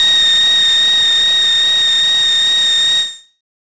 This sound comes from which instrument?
synthesizer bass